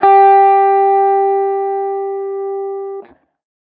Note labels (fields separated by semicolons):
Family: guitar; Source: electronic; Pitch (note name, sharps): G4; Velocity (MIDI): 50; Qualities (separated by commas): distorted